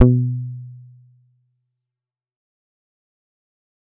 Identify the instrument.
synthesizer bass